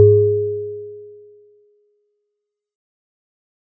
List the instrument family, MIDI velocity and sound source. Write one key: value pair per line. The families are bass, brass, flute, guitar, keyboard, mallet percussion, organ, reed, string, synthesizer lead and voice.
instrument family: mallet percussion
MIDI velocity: 50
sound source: acoustic